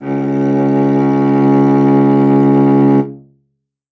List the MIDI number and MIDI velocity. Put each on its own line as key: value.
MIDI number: 37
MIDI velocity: 25